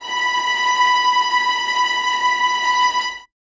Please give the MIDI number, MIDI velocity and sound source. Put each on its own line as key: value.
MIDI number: 83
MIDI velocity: 50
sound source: acoustic